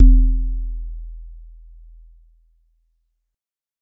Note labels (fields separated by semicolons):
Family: mallet percussion; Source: acoustic; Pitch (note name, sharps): E1; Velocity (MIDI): 100; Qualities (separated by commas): dark